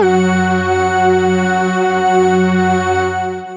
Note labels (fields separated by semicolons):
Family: synthesizer lead; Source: synthesizer; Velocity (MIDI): 50; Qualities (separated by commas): long release